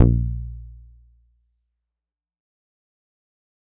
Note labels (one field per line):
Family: bass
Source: synthesizer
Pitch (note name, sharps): A#1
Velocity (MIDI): 100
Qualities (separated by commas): dark, distorted, fast decay